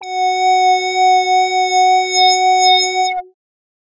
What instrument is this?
synthesizer bass